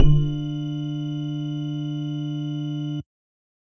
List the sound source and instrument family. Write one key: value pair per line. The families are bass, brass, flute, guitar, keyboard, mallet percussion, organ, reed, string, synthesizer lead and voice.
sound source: synthesizer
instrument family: bass